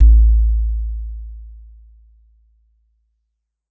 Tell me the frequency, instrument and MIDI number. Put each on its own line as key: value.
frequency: 55 Hz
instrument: acoustic mallet percussion instrument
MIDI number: 33